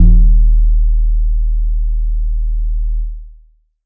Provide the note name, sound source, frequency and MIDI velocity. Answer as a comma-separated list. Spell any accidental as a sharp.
D#1, acoustic, 38.89 Hz, 75